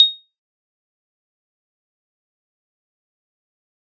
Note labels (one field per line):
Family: keyboard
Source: electronic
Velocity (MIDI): 100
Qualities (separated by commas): bright, fast decay, percussive